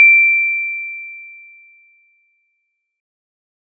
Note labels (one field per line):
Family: mallet percussion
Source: acoustic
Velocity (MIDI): 50